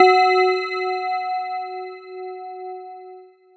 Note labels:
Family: mallet percussion; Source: electronic; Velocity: 50

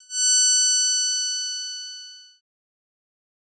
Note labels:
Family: bass; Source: synthesizer; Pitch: F#6; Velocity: 127; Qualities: bright, distorted, fast decay

